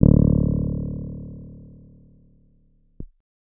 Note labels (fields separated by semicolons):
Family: keyboard; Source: electronic; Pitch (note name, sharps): D1; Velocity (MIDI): 75